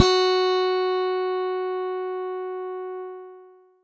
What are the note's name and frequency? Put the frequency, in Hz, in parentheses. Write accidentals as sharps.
F#4 (370 Hz)